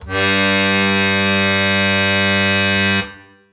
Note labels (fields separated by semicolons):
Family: reed; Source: acoustic; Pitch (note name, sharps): G2; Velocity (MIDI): 25